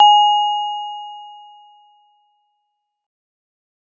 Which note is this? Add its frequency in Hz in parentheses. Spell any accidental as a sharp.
G#5 (830.6 Hz)